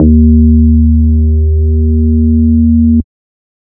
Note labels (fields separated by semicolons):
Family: bass; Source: synthesizer; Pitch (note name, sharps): D#2; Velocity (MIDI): 127; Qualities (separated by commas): dark